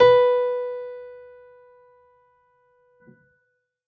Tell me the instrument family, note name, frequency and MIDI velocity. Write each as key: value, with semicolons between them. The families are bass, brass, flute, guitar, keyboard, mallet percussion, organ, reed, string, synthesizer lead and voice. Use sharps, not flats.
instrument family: keyboard; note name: B4; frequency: 493.9 Hz; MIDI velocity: 50